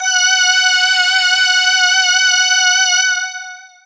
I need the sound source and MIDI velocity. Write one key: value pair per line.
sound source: synthesizer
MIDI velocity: 127